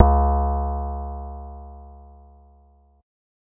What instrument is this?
synthesizer bass